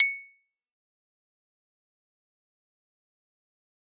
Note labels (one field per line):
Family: mallet percussion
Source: acoustic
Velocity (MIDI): 127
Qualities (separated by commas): bright, fast decay, percussive